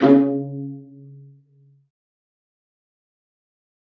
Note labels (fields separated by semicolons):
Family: string; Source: acoustic; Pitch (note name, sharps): C#3; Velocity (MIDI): 25; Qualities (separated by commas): dark, fast decay, reverb